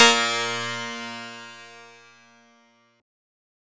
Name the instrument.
synthesizer lead